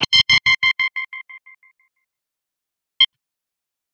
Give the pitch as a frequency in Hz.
1047 Hz